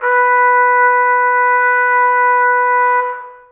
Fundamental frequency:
493.9 Hz